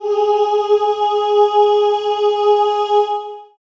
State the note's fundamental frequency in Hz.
415.3 Hz